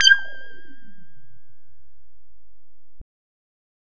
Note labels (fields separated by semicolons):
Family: bass; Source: synthesizer; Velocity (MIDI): 75